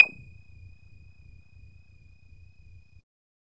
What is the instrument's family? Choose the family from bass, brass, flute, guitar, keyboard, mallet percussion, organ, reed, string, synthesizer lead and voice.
bass